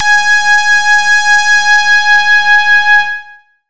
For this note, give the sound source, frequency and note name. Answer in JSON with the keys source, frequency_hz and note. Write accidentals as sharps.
{"source": "synthesizer", "frequency_hz": 830.6, "note": "G#5"}